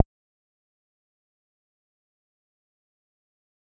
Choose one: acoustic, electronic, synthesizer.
synthesizer